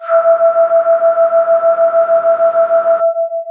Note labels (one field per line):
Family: voice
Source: synthesizer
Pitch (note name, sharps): E5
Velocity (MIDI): 100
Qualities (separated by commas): distorted, long release